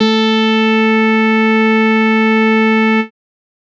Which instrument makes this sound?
synthesizer bass